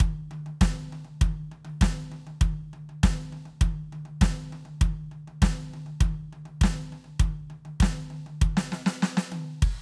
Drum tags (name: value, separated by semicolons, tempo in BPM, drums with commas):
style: rock; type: beat; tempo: 100 BPM; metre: 4/4; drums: crash, snare, high tom, kick